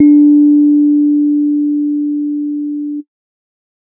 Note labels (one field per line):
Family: keyboard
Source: electronic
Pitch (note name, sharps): D4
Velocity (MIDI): 100